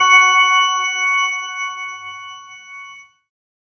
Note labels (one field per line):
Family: keyboard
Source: synthesizer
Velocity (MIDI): 75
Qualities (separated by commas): bright